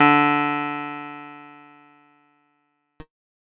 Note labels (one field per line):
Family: keyboard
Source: electronic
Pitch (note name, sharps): D3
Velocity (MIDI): 100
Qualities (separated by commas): bright